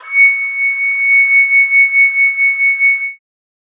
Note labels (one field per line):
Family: flute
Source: acoustic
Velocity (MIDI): 75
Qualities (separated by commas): bright